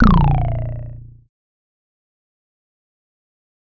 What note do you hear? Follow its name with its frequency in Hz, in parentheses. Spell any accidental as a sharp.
A#0 (29.14 Hz)